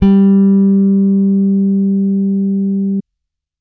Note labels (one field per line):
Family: bass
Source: electronic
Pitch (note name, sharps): G3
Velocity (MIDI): 50